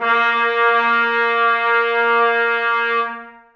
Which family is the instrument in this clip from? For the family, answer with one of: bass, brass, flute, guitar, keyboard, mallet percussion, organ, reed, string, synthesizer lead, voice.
brass